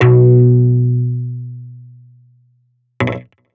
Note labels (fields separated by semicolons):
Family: guitar; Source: electronic; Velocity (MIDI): 100; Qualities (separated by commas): distorted